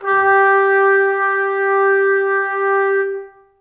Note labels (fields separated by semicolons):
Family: brass; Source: acoustic; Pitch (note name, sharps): G4; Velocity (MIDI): 25; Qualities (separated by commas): reverb